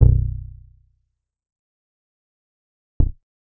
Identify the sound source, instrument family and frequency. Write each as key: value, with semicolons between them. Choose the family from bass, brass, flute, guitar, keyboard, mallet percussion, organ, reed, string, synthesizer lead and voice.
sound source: synthesizer; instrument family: bass; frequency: 30.87 Hz